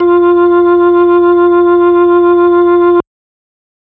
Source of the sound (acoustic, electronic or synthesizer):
electronic